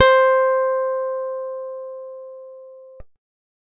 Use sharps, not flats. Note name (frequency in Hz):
C5 (523.3 Hz)